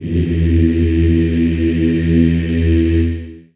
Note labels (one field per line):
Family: voice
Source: acoustic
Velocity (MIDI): 25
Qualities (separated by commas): long release, reverb